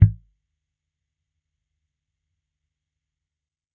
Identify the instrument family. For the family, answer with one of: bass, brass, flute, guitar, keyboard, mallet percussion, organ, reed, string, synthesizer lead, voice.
bass